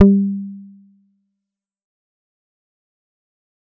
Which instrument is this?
synthesizer bass